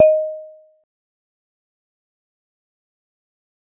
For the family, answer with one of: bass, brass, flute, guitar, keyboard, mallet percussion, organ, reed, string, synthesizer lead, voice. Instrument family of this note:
mallet percussion